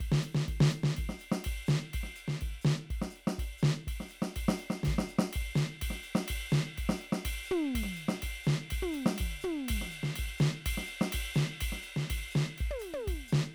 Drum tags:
calypso
beat
124 BPM
4/4
ride, ride bell, closed hi-hat, hi-hat pedal, snare, high tom, floor tom, kick

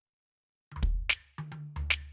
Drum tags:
Afro-Cuban rumba
fill
110 BPM
4/4
snare, high tom, floor tom, kick

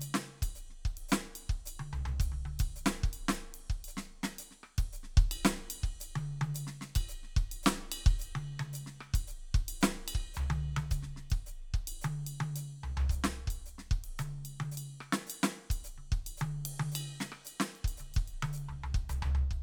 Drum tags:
Afro-Cuban rumba
beat
110 BPM
4/4
ride, ride bell, hi-hat pedal, snare, cross-stick, high tom, floor tom, kick

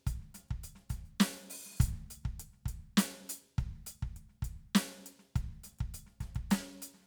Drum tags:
rock
beat
102 BPM
3/4
closed hi-hat, open hi-hat, hi-hat pedal, snare, kick

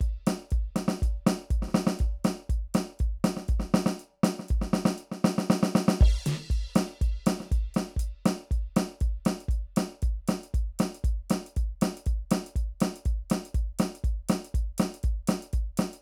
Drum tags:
rock
beat
120 BPM
4/4
crash, closed hi-hat, snare, kick

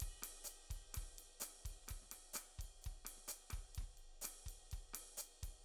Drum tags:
bossa nova
beat
127 BPM
4/4
ride, hi-hat pedal, snare, cross-stick, kick

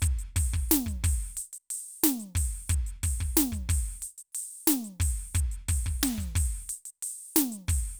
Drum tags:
hip-hop
beat
90 BPM
4/4
closed hi-hat, open hi-hat, hi-hat pedal, snare, kick

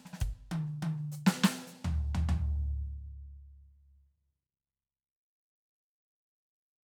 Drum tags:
half-time rock
beat
140 BPM
4/4
closed hi-hat, hi-hat pedal, snare, high tom, floor tom, kick

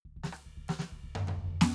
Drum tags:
punk
fill
128 BPM
4/4
ride, snare, cross-stick, high tom, floor tom, kick

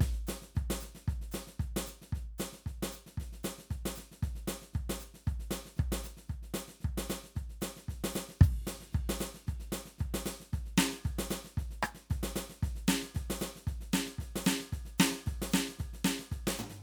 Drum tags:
country
beat
114 BPM
4/4
ride, hi-hat pedal, snare, cross-stick, floor tom, kick

